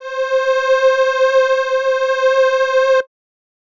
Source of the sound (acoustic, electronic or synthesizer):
acoustic